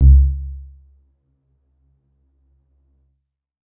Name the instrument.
electronic keyboard